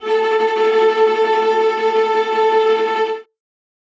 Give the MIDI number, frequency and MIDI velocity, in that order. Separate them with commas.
69, 440 Hz, 127